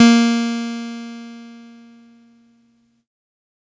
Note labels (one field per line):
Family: keyboard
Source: electronic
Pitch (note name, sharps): A#3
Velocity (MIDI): 127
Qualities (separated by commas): bright, distorted